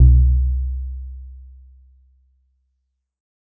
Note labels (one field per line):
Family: guitar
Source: synthesizer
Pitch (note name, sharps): C2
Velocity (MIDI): 25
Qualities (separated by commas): dark